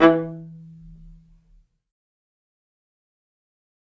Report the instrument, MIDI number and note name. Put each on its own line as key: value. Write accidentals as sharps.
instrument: acoustic string instrument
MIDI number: 52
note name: E3